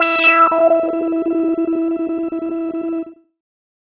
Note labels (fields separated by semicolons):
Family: bass; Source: synthesizer; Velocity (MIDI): 50; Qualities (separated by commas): distorted, non-linear envelope